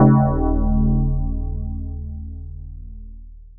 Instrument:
electronic mallet percussion instrument